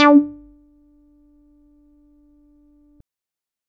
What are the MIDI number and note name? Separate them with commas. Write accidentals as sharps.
62, D4